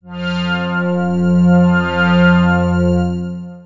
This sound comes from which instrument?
synthesizer lead